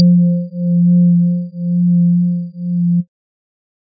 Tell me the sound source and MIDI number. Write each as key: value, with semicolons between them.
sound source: electronic; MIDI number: 53